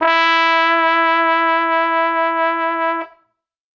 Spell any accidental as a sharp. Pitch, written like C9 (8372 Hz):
E4 (329.6 Hz)